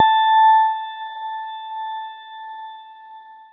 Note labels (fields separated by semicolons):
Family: keyboard; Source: electronic; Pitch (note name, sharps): A5; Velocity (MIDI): 100; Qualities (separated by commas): long release